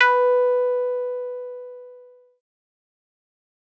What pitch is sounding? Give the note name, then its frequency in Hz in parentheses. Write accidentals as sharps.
B4 (493.9 Hz)